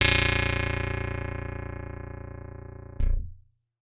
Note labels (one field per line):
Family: guitar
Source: electronic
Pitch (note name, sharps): A#0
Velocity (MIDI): 127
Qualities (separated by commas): reverb